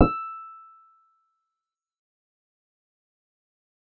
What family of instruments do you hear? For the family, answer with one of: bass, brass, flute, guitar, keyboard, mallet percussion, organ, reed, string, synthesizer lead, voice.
keyboard